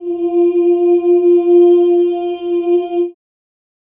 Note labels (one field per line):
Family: voice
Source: acoustic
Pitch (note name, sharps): F4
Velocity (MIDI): 25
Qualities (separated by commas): reverb